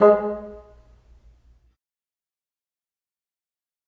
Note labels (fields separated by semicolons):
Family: reed; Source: acoustic; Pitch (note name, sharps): G#3; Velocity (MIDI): 25; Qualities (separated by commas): fast decay, percussive, reverb